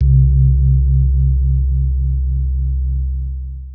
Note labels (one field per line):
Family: mallet percussion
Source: acoustic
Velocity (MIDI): 50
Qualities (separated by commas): dark, long release, multiphonic